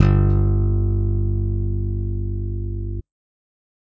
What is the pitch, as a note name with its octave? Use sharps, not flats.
G1